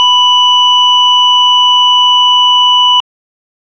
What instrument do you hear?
electronic organ